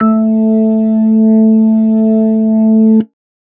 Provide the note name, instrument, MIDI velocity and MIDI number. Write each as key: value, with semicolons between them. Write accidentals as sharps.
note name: A3; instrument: electronic organ; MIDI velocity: 50; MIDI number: 57